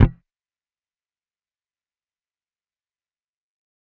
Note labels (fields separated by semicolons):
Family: bass; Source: electronic; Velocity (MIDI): 127; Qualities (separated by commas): fast decay, percussive